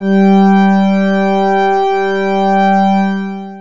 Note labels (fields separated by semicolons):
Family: organ; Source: electronic; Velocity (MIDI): 25; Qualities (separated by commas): distorted, long release